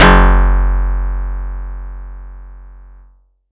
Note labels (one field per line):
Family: guitar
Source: acoustic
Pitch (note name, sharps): F#1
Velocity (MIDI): 100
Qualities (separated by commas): bright